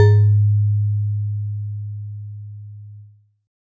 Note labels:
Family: mallet percussion; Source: acoustic; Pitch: G#2; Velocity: 25

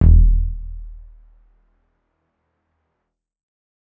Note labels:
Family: keyboard; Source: electronic; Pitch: D#1; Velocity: 50; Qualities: dark

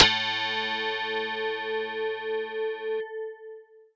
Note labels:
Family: mallet percussion; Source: electronic; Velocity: 127; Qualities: bright, long release

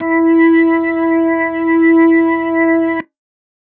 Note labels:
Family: organ; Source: electronic; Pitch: E4; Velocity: 127

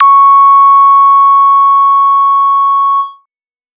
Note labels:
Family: bass; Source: synthesizer; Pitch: C#6; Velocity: 50; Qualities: bright, distorted

